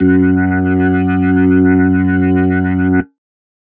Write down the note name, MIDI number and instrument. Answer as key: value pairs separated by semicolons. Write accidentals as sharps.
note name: F#2; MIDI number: 42; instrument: electronic keyboard